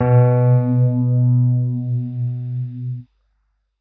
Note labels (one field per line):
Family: keyboard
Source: electronic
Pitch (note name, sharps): B2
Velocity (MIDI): 75